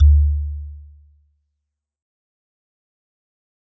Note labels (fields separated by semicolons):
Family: mallet percussion; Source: acoustic; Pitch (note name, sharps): D2; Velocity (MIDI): 50; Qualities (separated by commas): dark, fast decay